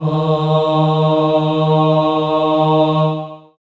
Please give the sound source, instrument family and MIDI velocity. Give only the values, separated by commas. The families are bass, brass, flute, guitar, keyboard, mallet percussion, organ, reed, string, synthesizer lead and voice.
acoustic, voice, 25